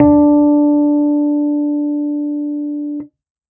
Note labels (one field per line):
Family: keyboard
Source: electronic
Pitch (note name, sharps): D4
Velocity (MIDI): 75